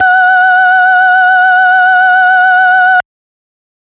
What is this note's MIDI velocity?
127